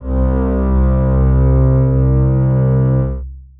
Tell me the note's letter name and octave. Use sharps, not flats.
C2